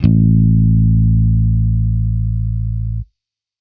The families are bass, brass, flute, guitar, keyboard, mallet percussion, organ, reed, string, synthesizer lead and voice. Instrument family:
bass